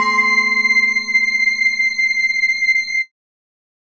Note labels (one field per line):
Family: mallet percussion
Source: electronic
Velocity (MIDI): 75